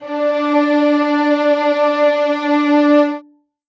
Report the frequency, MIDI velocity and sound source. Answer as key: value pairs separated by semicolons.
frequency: 293.7 Hz; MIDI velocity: 75; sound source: acoustic